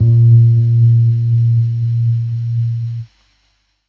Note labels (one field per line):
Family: keyboard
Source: electronic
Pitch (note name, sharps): A#2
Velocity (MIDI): 25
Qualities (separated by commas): dark